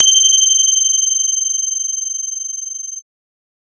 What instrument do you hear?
synthesizer bass